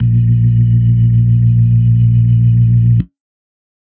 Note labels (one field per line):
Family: organ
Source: electronic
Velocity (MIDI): 75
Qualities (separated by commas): dark, reverb